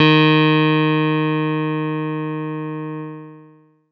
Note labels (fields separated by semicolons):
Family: keyboard; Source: electronic; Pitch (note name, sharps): D#3; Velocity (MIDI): 127; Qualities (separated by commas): distorted, long release